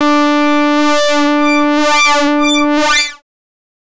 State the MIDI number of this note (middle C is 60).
62